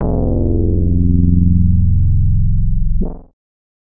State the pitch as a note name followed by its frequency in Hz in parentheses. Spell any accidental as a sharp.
F0 (21.83 Hz)